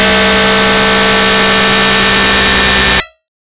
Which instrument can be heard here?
synthesizer bass